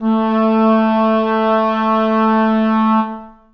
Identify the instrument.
acoustic reed instrument